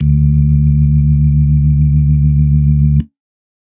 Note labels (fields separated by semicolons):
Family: organ; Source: electronic; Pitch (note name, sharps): D2; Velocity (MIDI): 25; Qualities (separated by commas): dark, reverb